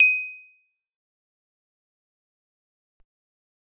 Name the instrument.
acoustic guitar